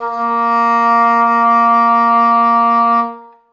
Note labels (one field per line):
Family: reed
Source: acoustic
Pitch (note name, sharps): A#3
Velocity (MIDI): 50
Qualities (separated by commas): reverb